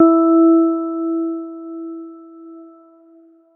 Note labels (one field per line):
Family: keyboard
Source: electronic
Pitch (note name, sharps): E4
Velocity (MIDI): 127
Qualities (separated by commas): dark